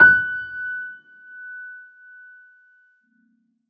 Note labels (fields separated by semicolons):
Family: keyboard; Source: acoustic; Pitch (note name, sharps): F#6; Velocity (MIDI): 50; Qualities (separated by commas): reverb